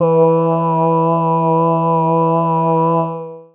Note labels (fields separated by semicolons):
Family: voice; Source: synthesizer; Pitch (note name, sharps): E3; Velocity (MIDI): 75; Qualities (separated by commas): long release